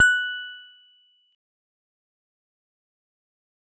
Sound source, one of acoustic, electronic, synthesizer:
acoustic